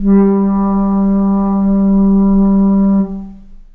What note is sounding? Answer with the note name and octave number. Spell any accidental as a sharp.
G3